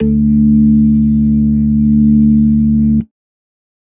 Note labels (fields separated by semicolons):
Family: organ; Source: electronic; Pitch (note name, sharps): D2; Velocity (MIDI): 25; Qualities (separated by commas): dark